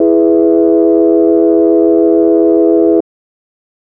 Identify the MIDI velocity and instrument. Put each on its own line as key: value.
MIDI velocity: 100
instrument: electronic organ